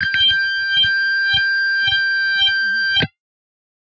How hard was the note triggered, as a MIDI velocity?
25